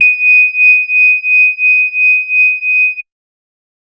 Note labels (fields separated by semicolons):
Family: organ; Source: electronic; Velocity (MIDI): 75; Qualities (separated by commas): bright